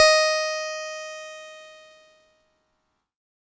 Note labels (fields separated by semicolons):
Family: keyboard; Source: electronic; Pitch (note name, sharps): D#5; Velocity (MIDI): 127; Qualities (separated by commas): bright, distorted